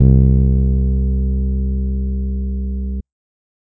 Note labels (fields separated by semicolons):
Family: bass; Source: electronic; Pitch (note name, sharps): C2; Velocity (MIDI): 75